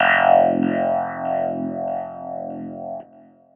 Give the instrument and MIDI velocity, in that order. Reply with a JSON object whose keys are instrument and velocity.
{"instrument": "electronic keyboard", "velocity": 100}